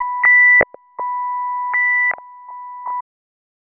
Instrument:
synthesizer bass